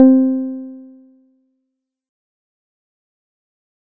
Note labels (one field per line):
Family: guitar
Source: synthesizer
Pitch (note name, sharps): C4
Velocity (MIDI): 75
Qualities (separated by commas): dark, fast decay